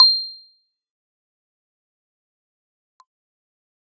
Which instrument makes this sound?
electronic keyboard